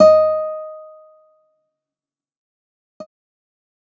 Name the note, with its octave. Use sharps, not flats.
D#5